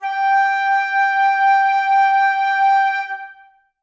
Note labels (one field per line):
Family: flute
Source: acoustic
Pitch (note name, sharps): G5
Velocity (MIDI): 100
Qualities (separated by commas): reverb